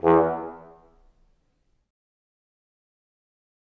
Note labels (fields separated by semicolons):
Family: brass; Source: acoustic; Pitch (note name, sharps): E2; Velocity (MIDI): 75; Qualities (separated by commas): fast decay, percussive, reverb